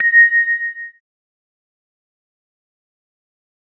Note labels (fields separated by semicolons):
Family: organ; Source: electronic; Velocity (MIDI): 100; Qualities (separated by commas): fast decay